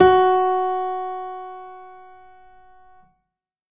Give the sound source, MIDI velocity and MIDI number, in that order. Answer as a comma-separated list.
acoustic, 100, 66